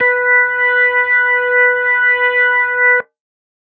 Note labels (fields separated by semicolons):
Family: organ; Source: electronic; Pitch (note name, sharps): B4; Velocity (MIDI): 50